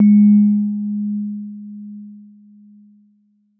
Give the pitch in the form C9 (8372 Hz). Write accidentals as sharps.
G#3 (207.7 Hz)